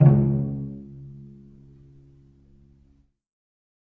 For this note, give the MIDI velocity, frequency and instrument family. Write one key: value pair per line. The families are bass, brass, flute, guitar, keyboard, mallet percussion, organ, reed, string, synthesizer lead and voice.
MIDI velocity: 127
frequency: 69.3 Hz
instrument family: string